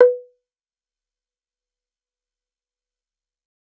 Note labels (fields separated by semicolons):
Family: bass; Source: synthesizer; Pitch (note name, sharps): B4; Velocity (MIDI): 127; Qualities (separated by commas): fast decay, percussive